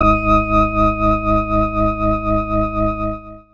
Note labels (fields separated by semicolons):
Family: organ; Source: electronic; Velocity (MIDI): 100; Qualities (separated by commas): distorted